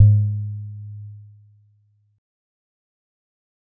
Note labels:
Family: mallet percussion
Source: acoustic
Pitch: G#2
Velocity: 25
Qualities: dark, fast decay

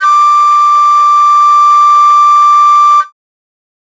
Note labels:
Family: flute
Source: acoustic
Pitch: D6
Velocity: 50

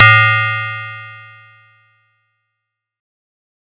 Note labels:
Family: mallet percussion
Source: acoustic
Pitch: A2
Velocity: 127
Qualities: bright

